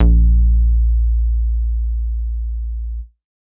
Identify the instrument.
synthesizer bass